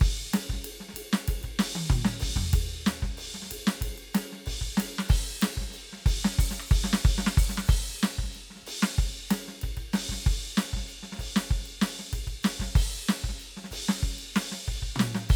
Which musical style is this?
Afrobeat